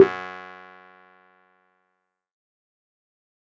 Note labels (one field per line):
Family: keyboard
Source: electronic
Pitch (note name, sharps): F#2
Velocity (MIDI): 75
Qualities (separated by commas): fast decay, percussive